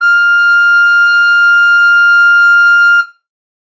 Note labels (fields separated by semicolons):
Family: flute; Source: acoustic; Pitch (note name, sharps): F6; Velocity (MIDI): 25; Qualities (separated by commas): bright